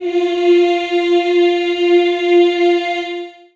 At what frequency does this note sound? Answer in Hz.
349.2 Hz